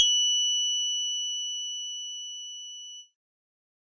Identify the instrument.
electronic organ